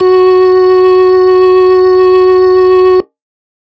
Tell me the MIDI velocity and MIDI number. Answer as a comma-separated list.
127, 66